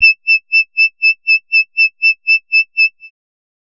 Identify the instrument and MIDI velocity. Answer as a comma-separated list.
synthesizer bass, 25